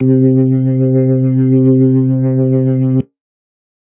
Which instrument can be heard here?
electronic organ